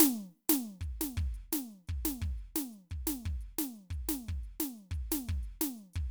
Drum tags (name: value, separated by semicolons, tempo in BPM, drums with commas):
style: chacarera; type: beat; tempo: 118 BPM; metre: 4/4; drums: closed hi-hat, snare, kick